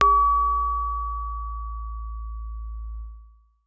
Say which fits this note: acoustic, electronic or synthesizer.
acoustic